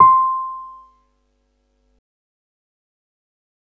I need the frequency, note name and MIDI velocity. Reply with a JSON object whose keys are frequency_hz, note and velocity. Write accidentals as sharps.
{"frequency_hz": 1047, "note": "C6", "velocity": 50}